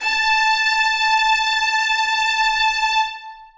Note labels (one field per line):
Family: string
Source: acoustic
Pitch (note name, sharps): A5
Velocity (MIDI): 100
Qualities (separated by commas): bright, long release, reverb